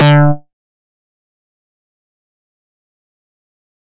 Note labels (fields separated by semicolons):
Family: bass; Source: synthesizer; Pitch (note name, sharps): D3; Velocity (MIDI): 100; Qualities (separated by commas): fast decay, percussive